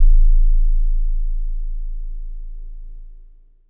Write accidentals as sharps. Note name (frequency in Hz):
A0 (27.5 Hz)